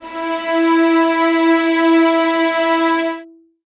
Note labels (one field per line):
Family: string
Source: acoustic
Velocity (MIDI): 50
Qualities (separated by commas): reverb